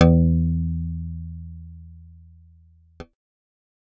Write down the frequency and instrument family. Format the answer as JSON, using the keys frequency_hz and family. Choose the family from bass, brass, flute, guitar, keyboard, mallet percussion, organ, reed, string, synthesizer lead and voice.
{"frequency_hz": 82.41, "family": "bass"}